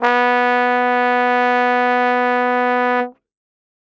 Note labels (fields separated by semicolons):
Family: brass; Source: acoustic; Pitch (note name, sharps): B3; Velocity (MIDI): 75